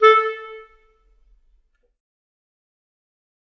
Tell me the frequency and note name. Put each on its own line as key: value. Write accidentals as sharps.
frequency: 440 Hz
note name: A4